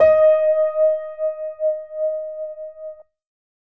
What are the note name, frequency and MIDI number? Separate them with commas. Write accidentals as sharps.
D#5, 622.3 Hz, 75